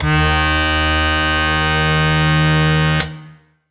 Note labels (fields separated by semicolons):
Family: reed; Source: acoustic; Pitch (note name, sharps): D#2; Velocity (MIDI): 75